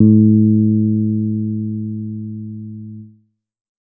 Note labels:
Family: bass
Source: synthesizer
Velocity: 50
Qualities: dark

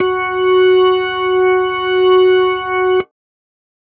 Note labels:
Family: organ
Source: electronic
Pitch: F#4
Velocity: 100

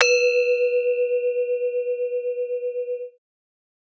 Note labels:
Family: mallet percussion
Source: acoustic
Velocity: 25

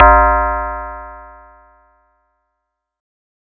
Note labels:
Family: mallet percussion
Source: acoustic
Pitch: A1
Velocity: 100

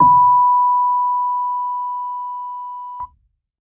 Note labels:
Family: keyboard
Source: electronic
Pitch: B5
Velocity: 25

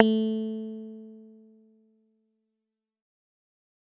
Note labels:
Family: bass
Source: synthesizer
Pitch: A3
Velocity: 75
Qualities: fast decay

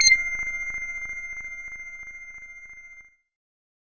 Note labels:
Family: bass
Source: synthesizer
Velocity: 100

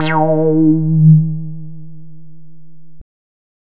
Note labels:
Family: bass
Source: synthesizer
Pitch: D#3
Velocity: 75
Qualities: distorted

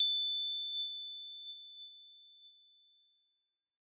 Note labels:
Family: keyboard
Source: electronic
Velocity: 100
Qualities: bright

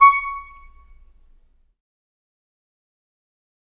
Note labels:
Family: reed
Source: acoustic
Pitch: C#6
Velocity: 25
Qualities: fast decay, percussive, reverb

